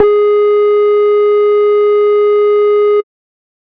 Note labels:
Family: bass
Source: synthesizer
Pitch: G#4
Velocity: 50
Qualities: distorted, tempo-synced

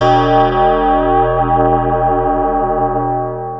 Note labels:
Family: guitar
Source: electronic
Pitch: E1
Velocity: 127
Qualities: long release, multiphonic, non-linear envelope

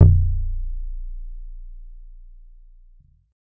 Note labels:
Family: bass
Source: synthesizer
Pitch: A#0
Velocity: 75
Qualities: dark

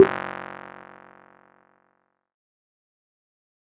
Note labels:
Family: keyboard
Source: electronic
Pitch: F#1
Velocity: 50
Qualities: fast decay, percussive

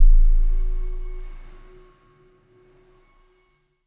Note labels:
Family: mallet percussion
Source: electronic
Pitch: A0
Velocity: 25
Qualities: bright, non-linear envelope

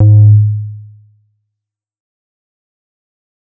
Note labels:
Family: bass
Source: synthesizer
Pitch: G#2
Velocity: 127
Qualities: dark, fast decay

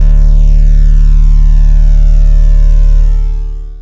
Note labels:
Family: bass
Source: synthesizer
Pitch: D1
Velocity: 127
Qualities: bright, distorted, long release

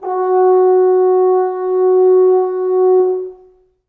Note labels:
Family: brass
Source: acoustic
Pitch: F#4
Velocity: 25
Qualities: long release, reverb

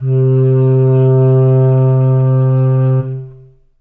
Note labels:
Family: reed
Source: acoustic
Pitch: C3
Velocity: 25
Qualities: dark, long release, reverb

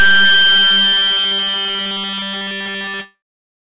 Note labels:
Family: bass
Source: synthesizer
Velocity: 127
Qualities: bright, distorted

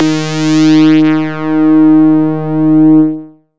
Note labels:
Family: bass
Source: synthesizer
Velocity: 100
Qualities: bright, distorted

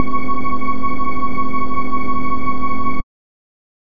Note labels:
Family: bass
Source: synthesizer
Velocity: 25

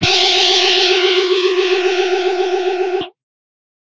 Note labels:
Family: guitar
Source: electronic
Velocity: 100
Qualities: bright, distorted

